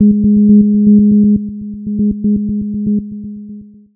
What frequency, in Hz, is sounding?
207.7 Hz